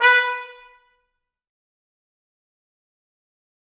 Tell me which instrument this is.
acoustic brass instrument